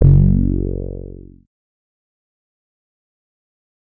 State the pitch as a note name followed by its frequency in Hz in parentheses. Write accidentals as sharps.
F#1 (46.25 Hz)